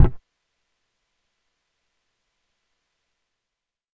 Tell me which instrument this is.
electronic bass